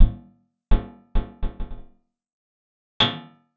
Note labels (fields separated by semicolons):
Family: guitar; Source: acoustic; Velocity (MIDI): 50; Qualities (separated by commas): percussive, reverb